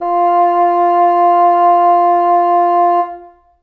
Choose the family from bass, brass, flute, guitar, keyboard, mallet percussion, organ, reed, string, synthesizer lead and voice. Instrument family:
reed